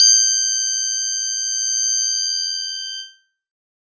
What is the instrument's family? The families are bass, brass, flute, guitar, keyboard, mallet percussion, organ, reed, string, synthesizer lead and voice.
keyboard